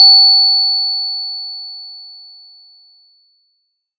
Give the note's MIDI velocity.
25